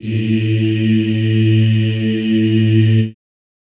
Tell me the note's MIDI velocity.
100